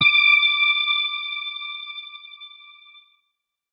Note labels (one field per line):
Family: guitar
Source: electronic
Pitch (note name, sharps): D6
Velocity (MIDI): 25